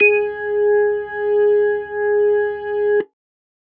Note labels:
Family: organ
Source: electronic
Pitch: G#4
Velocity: 75

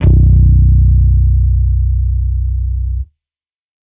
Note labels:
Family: bass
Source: electronic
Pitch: B0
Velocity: 127

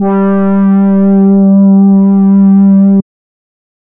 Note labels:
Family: reed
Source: synthesizer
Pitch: G3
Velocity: 25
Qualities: distorted, non-linear envelope

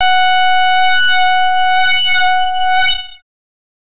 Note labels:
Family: bass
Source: synthesizer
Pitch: F#5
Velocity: 50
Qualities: bright, distorted, non-linear envelope

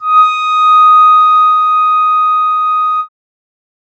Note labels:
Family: keyboard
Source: synthesizer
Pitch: D#6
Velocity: 25

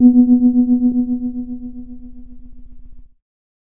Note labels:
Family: keyboard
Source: electronic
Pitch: B3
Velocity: 25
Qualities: dark

